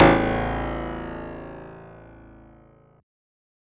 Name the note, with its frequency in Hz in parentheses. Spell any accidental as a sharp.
A0 (27.5 Hz)